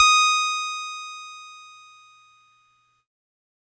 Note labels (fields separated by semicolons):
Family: keyboard; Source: electronic; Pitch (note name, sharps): D#6; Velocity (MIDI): 100; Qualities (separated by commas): bright, distorted